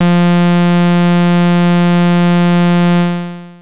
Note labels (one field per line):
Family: bass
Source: synthesizer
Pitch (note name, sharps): F3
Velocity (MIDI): 127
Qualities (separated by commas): bright, distorted, long release